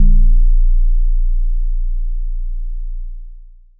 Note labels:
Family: mallet percussion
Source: electronic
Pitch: A#0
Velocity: 25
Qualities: long release, multiphonic

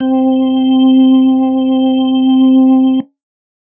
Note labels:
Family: organ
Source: electronic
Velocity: 127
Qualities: dark

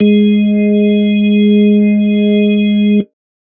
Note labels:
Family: organ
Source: electronic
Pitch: G#3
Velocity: 50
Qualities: dark

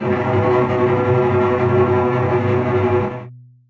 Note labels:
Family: string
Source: acoustic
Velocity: 127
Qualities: bright, long release, non-linear envelope, reverb

